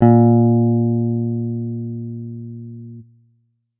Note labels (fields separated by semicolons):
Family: guitar; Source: electronic; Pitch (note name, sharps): A#2; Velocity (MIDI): 25